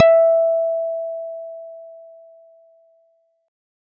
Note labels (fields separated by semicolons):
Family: guitar; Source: electronic; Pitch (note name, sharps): E5; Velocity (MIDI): 50